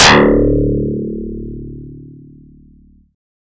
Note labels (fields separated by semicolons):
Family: bass; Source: synthesizer; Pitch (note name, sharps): D1; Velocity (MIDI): 127; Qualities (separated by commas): bright